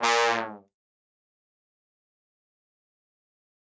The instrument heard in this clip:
acoustic brass instrument